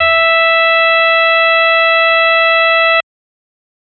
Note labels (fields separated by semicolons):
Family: organ; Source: electronic; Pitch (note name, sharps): E5; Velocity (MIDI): 127